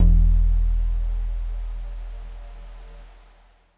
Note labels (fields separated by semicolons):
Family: guitar; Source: electronic; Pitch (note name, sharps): E1; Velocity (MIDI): 100; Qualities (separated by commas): dark